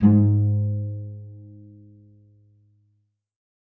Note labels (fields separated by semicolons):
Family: string; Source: acoustic; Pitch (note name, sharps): G#2; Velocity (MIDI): 100; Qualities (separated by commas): dark, reverb